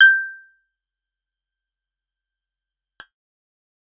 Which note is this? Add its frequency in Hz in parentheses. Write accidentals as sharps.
G6 (1568 Hz)